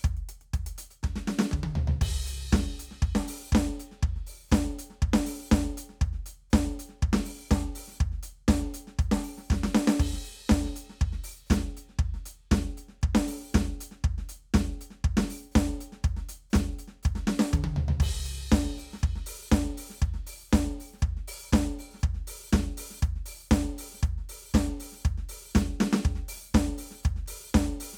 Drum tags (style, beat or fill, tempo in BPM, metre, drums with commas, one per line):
disco
beat
120 BPM
4/4
crash, closed hi-hat, open hi-hat, hi-hat pedal, snare, high tom, floor tom, kick